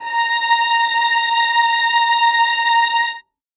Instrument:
acoustic string instrument